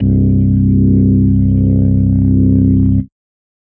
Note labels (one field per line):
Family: organ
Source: electronic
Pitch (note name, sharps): C1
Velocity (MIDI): 75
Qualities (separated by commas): distorted